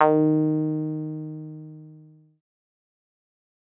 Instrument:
synthesizer lead